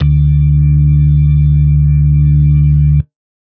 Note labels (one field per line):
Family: organ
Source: electronic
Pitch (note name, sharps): D2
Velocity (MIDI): 25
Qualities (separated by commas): dark